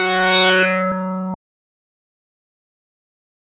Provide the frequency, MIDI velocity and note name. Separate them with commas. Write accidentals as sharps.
185 Hz, 50, F#3